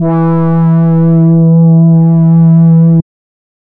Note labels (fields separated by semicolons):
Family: reed; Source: synthesizer; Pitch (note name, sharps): E3; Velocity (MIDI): 25; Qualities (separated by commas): distorted, non-linear envelope